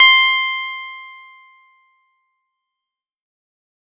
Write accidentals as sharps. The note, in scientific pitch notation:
C6